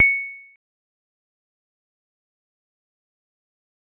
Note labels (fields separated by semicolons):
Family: mallet percussion; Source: acoustic; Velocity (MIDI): 50; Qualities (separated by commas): fast decay, percussive